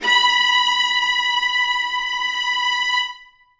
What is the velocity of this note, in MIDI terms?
127